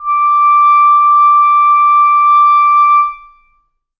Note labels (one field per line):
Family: reed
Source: acoustic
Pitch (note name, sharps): D6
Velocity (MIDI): 25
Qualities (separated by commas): reverb